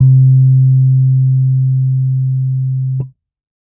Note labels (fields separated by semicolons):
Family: keyboard; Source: electronic; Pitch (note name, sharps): C3; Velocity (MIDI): 25; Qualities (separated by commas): dark